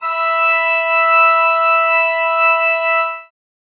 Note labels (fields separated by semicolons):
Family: organ; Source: acoustic; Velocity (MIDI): 127; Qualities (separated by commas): bright, reverb